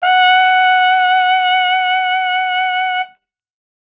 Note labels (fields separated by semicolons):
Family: brass; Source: acoustic; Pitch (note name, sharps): F#5; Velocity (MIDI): 75